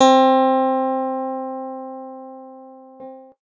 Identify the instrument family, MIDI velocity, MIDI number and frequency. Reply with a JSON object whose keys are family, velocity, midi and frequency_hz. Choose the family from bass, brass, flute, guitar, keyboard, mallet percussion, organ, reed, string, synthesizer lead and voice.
{"family": "guitar", "velocity": 100, "midi": 60, "frequency_hz": 261.6}